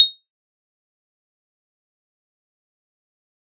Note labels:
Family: keyboard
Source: electronic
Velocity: 50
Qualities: bright, fast decay, percussive

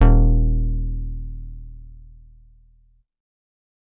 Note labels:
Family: bass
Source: synthesizer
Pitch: D#1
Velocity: 25

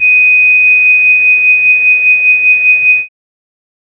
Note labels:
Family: keyboard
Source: synthesizer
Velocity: 50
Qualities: bright

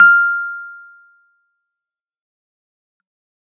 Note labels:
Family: keyboard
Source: electronic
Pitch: F6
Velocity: 25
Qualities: fast decay

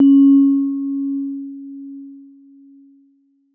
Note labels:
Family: keyboard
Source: electronic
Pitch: C#4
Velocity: 50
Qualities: dark

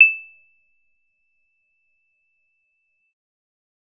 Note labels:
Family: bass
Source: synthesizer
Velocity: 127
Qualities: bright, percussive

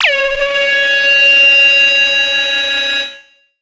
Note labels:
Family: synthesizer lead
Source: synthesizer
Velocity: 25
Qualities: distorted, multiphonic, non-linear envelope

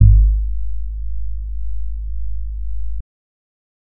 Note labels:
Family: bass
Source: synthesizer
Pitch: G#1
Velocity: 25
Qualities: dark

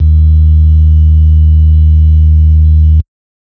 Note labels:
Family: organ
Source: electronic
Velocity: 127

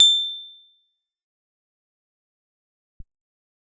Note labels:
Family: guitar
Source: electronic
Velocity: 100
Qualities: bright, fast decay, percussive

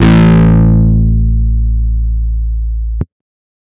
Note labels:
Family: guitar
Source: electronic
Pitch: A1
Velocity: 127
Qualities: bright, distorted

